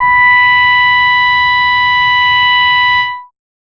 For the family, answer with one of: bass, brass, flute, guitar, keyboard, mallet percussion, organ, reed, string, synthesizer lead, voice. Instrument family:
bass